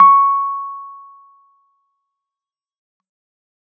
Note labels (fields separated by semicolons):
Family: keyboard; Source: electronic; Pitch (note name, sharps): C#6; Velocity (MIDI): 25; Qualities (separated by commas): fast decay